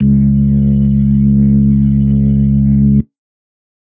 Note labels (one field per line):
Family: organ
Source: electronic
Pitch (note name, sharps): C#2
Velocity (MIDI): 75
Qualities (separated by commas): distorted